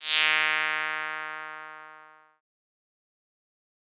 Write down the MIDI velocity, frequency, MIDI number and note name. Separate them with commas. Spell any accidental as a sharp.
75, 155.6 Hz, 51, D#3